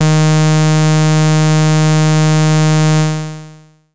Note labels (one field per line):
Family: bass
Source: synthesizer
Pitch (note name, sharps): D#3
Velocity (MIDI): 100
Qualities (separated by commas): bright, distorted, long release